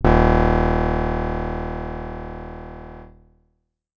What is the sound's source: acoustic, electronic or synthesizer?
acoustic